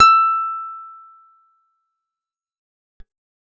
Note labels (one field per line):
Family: guitar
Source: acoustic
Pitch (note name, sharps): E6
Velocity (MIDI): 75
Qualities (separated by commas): fast decay